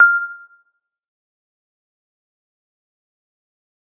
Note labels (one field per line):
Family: mallet percussion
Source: acoustic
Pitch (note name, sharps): F6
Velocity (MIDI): 75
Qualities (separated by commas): fast decay, percussive, reverb